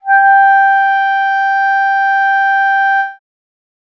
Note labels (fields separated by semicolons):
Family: reed; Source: acoustic; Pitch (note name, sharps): G5; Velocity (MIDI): 50